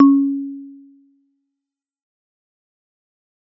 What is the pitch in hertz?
277.2 Hz